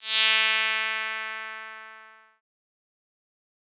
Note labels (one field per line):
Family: bass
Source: synthesizer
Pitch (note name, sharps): A3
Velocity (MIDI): 100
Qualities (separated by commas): bright, distorted, fast decay